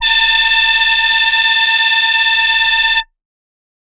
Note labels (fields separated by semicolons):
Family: voice; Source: synthesizer; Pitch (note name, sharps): A5; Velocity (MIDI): 100; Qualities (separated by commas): bright, multiphonic